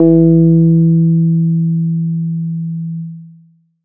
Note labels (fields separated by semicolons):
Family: bass; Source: synthesizer; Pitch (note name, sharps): E3; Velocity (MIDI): 25; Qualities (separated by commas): distorted, long release